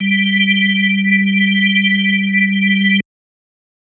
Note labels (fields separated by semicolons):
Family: organ; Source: electronic; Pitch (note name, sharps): G3; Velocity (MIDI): 75